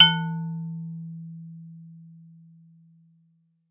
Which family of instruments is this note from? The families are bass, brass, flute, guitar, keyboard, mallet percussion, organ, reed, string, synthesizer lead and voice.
mallet percussion